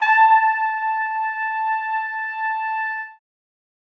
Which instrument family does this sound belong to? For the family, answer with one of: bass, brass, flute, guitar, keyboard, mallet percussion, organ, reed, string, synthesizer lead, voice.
brass